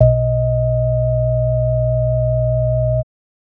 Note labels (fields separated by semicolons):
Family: organ; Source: electronic; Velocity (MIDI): 25; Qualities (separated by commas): multiphonic